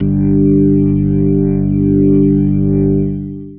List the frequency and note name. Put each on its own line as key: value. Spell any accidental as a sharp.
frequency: 49 Hz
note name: G1